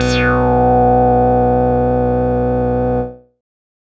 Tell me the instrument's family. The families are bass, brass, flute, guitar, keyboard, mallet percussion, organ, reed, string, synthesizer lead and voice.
bass